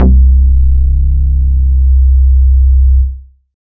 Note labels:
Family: bass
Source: synthesizer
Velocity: 50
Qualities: distorted

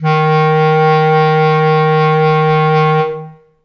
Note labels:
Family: reed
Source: acoustic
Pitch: D#3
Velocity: 75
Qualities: reverb

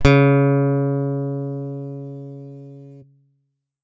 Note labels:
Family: guitar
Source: electronic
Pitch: C#3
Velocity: 127

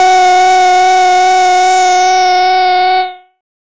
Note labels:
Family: bass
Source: synthesizer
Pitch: F#4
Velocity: 100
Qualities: bright, distorted, non-linear envelope

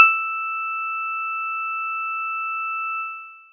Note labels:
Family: mallet percussion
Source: acoustic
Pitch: E6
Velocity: 50

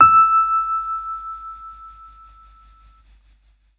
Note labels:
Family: keyboard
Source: electronic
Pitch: E6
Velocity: 50

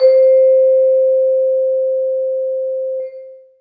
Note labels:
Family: mallet percussion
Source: acoustic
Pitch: C5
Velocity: 75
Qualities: long release, reverb

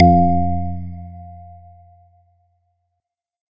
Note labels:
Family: organ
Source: electronic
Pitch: F2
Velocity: 100

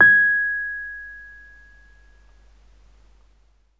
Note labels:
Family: keyboard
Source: electronic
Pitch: G#6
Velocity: 50

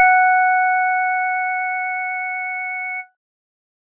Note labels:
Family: organ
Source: electronic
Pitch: F#5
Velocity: 75

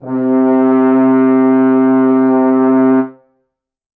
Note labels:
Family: brass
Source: acoustic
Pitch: C3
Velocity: 100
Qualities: reverb

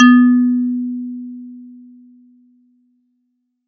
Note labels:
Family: mallet percussion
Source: acoustic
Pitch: B3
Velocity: 75

